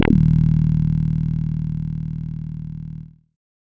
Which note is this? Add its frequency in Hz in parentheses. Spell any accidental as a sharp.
D#1 (38.89 Hz)